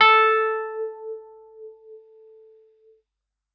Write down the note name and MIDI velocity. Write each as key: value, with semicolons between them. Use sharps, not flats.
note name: A4; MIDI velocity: 127